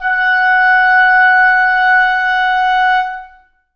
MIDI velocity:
50